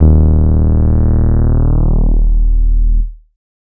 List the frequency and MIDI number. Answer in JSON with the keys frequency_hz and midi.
{"frequency_hz": 38.89, "midi": 27}